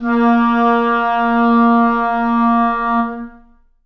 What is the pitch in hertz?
233.1 Hz